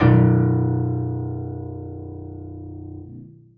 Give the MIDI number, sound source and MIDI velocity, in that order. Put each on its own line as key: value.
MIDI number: 23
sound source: acoustic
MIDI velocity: 127